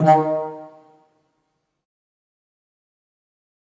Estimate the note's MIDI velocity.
127